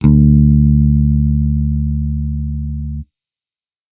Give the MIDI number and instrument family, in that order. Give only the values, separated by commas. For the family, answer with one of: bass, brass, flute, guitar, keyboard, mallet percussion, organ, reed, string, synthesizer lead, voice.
38, bass